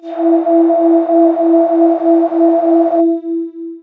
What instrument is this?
synthesizer voice